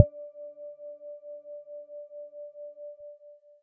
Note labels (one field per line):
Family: mallet percussion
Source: electronic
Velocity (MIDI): 25